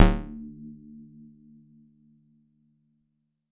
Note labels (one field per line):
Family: guitar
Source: electronic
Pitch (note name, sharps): D1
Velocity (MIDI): 75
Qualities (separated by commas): percussive